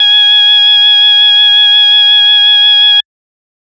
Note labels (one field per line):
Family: organ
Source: electronic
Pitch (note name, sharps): G#5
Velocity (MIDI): 50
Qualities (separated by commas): bright, distorted